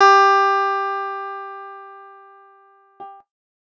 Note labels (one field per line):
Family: guitar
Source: electronic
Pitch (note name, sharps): G4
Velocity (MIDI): 75